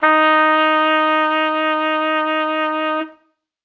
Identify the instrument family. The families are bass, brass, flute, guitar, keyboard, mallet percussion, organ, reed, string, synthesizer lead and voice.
brass